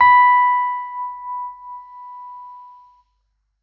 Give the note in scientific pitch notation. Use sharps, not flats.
B5